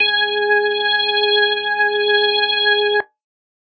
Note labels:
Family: organ; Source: electronic; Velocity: 25

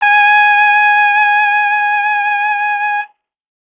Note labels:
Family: brass; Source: acoustic; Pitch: G#5; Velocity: 50

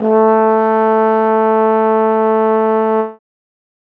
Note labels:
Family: brass; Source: acoustic; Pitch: A3; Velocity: 75

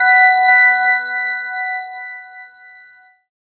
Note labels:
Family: keyboard; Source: synthesizer; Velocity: 127

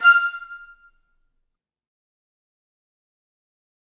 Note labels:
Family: reed; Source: acoustic; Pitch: F6; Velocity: 50; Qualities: fast decay, percussive, reverb

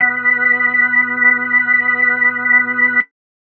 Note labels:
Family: organ; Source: electronic; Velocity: 75

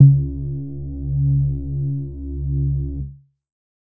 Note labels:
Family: keyboard; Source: electronic; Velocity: 75; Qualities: dark, distorted

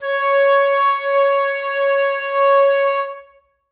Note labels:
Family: flute; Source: acoustic; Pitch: C#5; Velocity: 127; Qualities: reverb

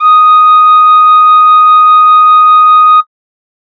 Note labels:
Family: flute; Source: synthesizer; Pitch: D#6; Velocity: 25

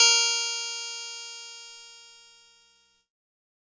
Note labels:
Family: keyboard; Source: electronic; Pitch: A#4; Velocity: 25; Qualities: bright, distorted

